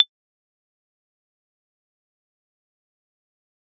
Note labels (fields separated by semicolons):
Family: mallet percussion; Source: acoustic; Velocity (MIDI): 25; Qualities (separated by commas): dark, fast decay, percussive, reverb